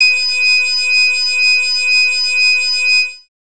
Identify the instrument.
synthesizer bass